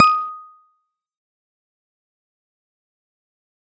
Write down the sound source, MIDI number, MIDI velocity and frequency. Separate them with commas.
electronic, 87, 75, 1245 Hz